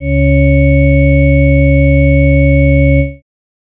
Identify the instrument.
electronic organ